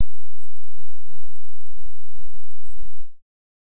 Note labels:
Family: bass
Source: synthesizer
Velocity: 127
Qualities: bright, distorted, non-linear envelope

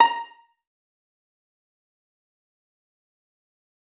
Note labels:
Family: string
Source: acoustic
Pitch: A#5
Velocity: 100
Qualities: fast decay, percussive, reverb

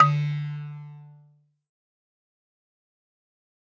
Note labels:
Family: mallet percussion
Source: acoustic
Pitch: D3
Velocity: 25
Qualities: distorted, fast decay, reverb

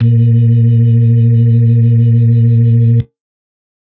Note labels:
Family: organ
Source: electronic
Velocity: 25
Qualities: dark

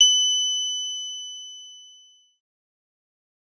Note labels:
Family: bass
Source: synthesizer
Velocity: 100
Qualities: bright, distorted, fast decay

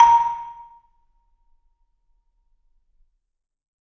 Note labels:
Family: mallet percussion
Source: acoustic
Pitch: A#5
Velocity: 127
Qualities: percussive, reverb

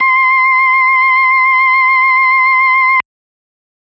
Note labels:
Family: organ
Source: electronic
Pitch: C6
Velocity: 100

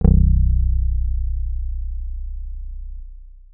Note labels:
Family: guitar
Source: electronic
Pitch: B0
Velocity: 25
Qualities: long release

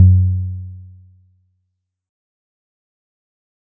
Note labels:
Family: guitar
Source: synthesizer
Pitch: F#2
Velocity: 50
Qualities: dark, fast decay

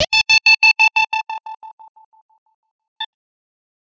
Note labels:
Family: guitar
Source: electronic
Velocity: 127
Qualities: bright, distorted, tempo-synced

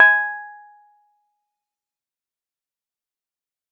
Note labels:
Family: keyboard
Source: electronic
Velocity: 25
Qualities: fast decay, percussive

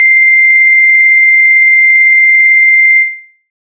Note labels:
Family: bass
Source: synthesizer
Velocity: 75

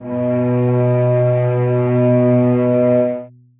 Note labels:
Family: string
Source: acoustic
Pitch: B2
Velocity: 25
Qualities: reverb

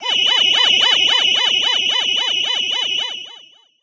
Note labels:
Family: voice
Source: synthesizer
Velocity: 50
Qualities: bright, distorted, long release

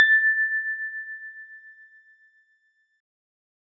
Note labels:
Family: keyboard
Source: electronic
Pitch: A6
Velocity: 100

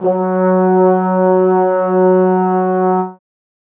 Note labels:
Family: brass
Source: acoustic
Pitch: F#3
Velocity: 25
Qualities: reverb

